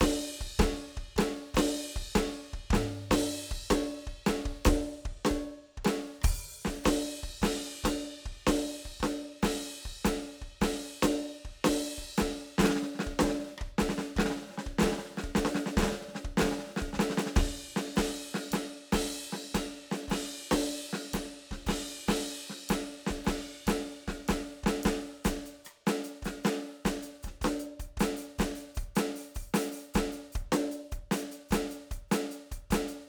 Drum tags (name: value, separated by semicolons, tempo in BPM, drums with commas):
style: klezmer; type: beat; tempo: 152 BPM; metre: 4/4; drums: crash, ride, ride bell, closed hi-hat, open hi-hat, hi-hat pedal, percussion, snare, cross-stick, mid tom, kick